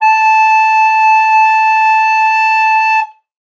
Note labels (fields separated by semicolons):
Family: flute; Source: acoustic; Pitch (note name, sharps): A5; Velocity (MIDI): 100